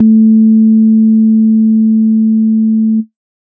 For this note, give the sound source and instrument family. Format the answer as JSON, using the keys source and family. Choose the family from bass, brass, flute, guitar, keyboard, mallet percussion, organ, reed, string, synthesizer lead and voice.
{"source": "electronic", "family": "organ"}